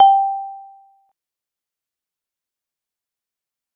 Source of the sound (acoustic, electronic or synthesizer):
acoustic